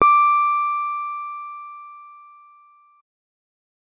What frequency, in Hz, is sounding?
1175 Hz